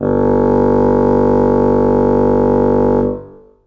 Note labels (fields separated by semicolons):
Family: reed; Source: acoustic; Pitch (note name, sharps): G1; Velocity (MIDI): 75; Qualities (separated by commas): long release, reverb